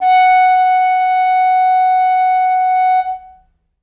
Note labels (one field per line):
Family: reed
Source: acoustic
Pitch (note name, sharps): F#5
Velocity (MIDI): 25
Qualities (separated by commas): reverb